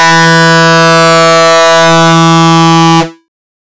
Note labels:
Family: bass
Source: synthesizer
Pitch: E3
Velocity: 100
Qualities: bright, distorted

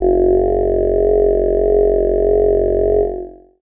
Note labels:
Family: voice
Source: synthesizer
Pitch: F#1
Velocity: 100

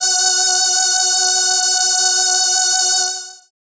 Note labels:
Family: keyboard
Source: synthesizer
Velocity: 25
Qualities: bright

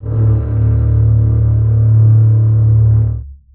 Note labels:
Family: string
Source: acoustic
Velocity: 25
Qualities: long release, reverb

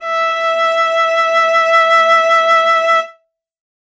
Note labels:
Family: string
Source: acoustic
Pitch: E5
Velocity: 75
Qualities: reverb

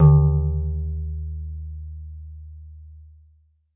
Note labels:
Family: guitar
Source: synthesizer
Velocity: 127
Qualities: dark

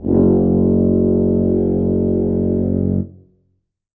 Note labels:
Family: brass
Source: acoustic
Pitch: F#1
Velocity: 75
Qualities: dark, reverb

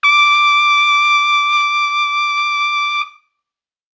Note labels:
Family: brass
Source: acoustic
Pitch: D6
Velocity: 50

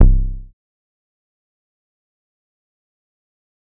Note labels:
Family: bass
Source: synthesizer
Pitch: C1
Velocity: 100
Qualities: dark, fast decay, percussive

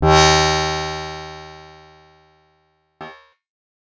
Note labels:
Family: guitar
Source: acoustic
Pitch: D#2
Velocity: 100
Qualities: bright, distorted

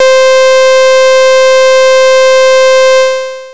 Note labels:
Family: bass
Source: synthesizer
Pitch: C5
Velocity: 127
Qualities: bright, distorted, long release

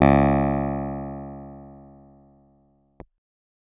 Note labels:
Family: keyboard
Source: electronic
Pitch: C#2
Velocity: 100

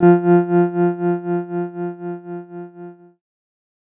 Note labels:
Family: keyboard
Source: electronic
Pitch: F3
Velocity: 127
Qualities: dark

